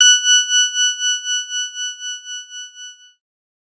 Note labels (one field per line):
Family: keyboard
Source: electronic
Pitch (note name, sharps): F#6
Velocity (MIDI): 25